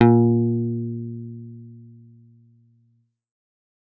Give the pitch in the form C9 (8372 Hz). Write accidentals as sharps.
A#2 (116.5 Hz)